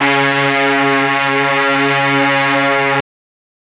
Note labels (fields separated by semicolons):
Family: brass; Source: electronic; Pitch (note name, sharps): C#3; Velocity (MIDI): 127